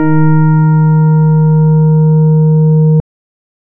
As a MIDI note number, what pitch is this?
51